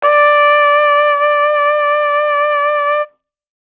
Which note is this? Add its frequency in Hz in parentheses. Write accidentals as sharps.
D5 (587.3 Hz)